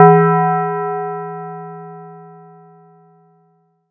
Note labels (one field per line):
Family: mallet percussion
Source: acoustic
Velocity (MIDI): 100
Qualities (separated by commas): multiphonic